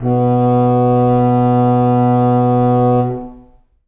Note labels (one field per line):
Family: reed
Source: acoustic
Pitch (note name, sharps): B2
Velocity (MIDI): 50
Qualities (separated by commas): long release, reverb